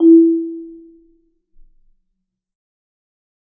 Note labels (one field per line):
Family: mallet percussion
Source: acoustic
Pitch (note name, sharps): E4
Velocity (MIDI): 25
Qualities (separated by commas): dark, fast decay, reverb